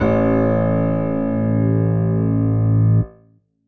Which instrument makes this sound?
electronic keyboard